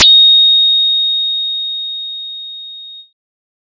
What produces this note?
synthesizer bass